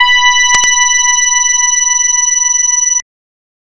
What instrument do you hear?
synthesizer bass